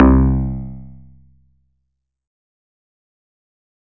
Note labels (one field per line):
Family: guitar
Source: acoustic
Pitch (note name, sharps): C2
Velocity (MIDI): 75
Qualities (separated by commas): distorted, fast decay